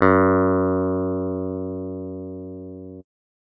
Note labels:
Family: keyboard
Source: electronic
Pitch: F#2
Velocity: 75

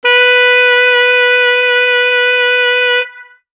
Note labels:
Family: reed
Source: acoustic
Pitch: B4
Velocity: 75

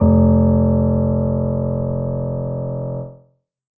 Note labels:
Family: keyboard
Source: acoustic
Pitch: F1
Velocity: 25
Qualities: reverb

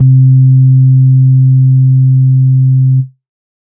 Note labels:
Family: organ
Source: electronic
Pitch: C3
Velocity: 75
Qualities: dark

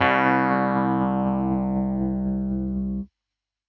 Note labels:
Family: keyboard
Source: electronic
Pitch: C2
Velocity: 127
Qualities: distorted

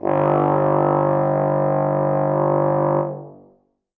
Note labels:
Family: brass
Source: acoustic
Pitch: G1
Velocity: 100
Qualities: reverb

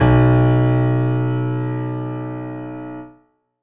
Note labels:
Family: keyboard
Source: acoustic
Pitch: B1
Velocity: 127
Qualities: reverb

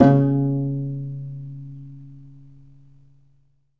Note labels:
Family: guitar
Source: acoustic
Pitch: C#3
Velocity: 127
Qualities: reverb

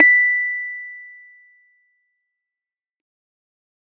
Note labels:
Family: keyboard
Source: electronic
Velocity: 100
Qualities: fast decay

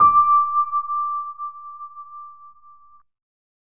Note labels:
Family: keyboard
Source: electronic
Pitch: D6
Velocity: 25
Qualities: reverb

